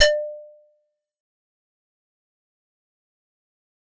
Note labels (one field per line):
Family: keyboard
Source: acoustic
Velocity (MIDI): 100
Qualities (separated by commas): fast decay, percussive